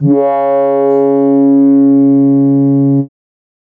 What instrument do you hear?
synthesizer keyboard